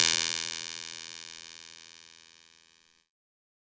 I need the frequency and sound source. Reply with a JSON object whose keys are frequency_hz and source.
{"frequency_hz": 82.41, "source": "electronic"}